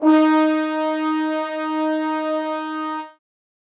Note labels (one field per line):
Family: brass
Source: acoustic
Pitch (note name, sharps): D#4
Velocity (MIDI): 100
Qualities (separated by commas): bright, reverb